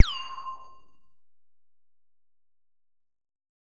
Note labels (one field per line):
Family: bass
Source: synthesizer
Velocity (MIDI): 100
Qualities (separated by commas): distorted